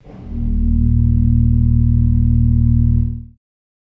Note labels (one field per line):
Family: organ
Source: acoustic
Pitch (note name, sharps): D#1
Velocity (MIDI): 127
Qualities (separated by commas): dark, reverb